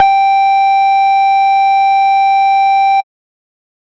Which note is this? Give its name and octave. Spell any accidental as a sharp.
G5